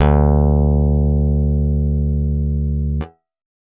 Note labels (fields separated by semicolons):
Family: guitar; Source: acoustic; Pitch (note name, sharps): D2; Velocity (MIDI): 100